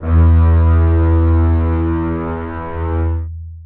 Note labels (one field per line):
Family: string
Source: acoustic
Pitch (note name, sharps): E2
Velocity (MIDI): 50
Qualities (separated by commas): long release, reverb